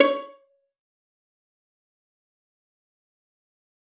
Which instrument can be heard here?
acoustic string instrument